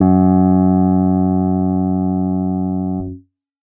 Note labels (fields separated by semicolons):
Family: guitar; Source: electronic; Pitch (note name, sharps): F#2; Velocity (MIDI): 50; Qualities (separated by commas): reverb